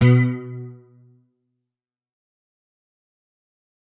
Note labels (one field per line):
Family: guitar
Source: electronic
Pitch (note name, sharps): B2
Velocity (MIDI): 25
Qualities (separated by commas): fast decay, percussive